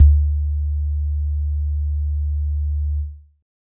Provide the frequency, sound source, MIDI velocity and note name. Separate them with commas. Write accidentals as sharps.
73.42 Hz, electronic, 75, D2